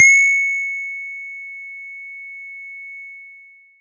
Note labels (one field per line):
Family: mallet percussion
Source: acoustic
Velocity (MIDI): 127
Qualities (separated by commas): long release